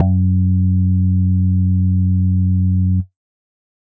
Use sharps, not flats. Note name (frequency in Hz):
F#2 (92.5 Hz)